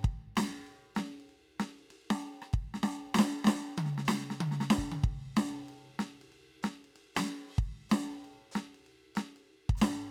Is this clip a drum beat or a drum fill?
beat